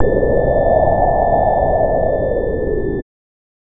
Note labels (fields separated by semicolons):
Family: bass; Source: synthesizer; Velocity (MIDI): 100; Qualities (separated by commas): distorted